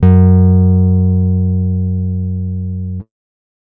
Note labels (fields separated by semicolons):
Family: guitar; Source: acoustic; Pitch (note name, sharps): F#2; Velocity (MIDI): 50; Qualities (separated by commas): dark